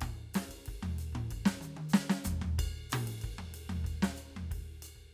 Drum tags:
samba, beat, 93 BPM, 4/4, ride, ride bell, hi-hat pedal, snare, high tom, mid tom, floor tom, kick

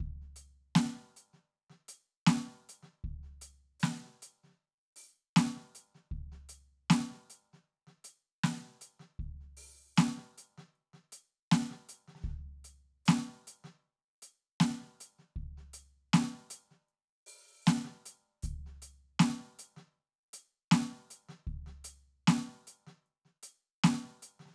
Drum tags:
country, beat, 78 BPM, 4/4, closed hi-hat, open hi-hat, hi-hat pedal, snare, kick

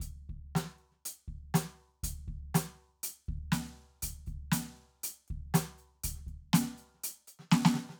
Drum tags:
rock, beat, 120 BPM, 4/4, closed hi-hat, hi-hat pedal, snare, kick

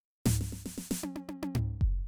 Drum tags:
country, fill, 114 BPM, 4/4, snare, high tom, floor tom, kick

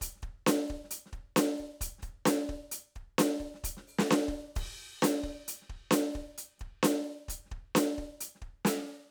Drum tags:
pop, beat, 132 BPM, 4/4, crash, closed hi-hat, open hi-hat, hi-hat pedal, snare, kick

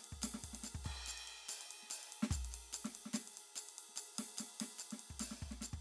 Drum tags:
fast jazz, beat, 290 BPM, 4/4, ride, percussion, snare, kick

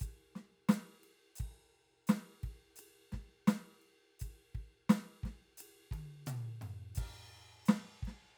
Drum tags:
rock, beat, 86 BPM, 4/4, crash, ride, hi-hat pedal, snare, high tom, mid tom, floor tom, kick

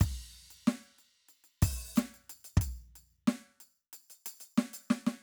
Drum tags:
hip-hop, beat, 92 BPM, 4/4, crash, percussion, snare, kick

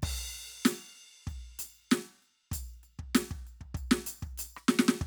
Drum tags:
funk, beat, 95 BPM, 4/4, crash, percussion, snare, cross-stick, kick

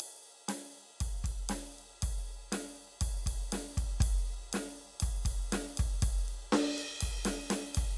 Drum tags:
rock, beat, 120 BPM, 4/4, ride, snare, kick

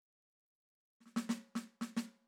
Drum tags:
Afro-Cuban, fill, 105 BPM, 4/4, snare

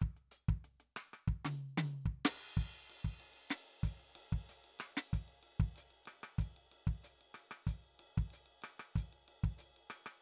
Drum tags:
Afrobeat, beat, 94 BPM, 4/4, crash, ride, closed hi-hat, open hi-hat, hi-hat pedal, snare, cross-stick, high tom, kick

